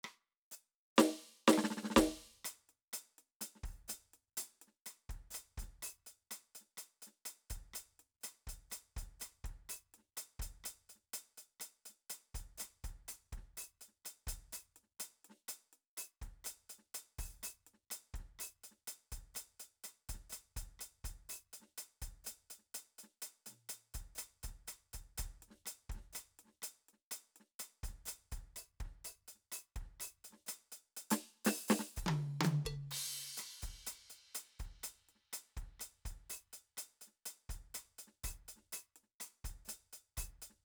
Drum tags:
cha-cha, beat, 124 BPM, 4/4, crash, closed hi-hat, open hi-hat, hi-hat pedal, percussion, snare, cross-stick, high tom, mid tom, kick

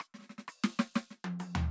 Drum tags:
Purdie shuffle, fill, 130 BPM, 4/4, hi-hat pedal, snare, cross-stick, high tom, floor tom

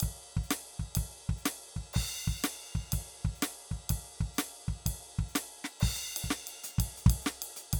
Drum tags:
swing, beat, 124 BPM, 4/4, crash, ride, closed hi-hat, hi-hat pedal, snare, kick

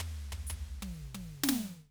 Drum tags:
jazz, fill, 125 BPM, 4/4, hi-hat pedal, snare, high tom, floor tom

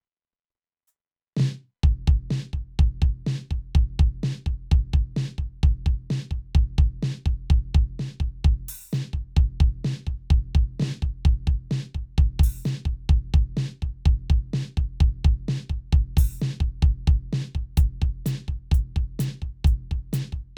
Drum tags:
rock, beat, 128 BPM, 4/4, closed hi-hat, open hi-hat, hi-hat pedal, snare, kick

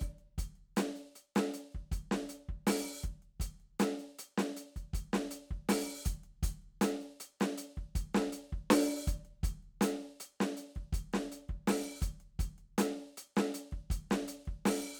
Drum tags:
funk, beat, 80 BPM, 4/4, closed hi-hat, open hi-hat, hi-hat pedal, snare, cross-stick, kick

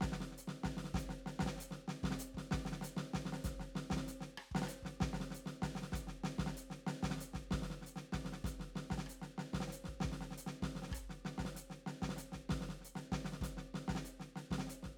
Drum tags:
maracatu, beat, 96 BPM, 4/4, hi-hat pedal, snare, cross-stick, kick

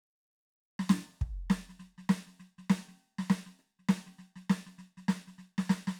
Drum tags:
rockabilly, beat, 200 BPM, 4/4, snare, cross-stick, kick

